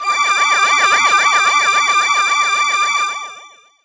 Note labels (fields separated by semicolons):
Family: voice; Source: synthesizer; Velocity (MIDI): 75; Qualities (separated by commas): long release